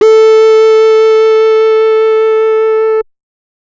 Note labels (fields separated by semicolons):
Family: bass; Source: synthesizer; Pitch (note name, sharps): A4; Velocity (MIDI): 25; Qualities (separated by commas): distorted